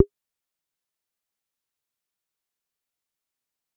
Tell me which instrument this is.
synthesizer bass